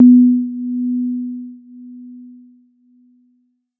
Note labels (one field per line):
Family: keyboard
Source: electronic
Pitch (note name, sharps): B3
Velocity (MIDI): 75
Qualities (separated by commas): dark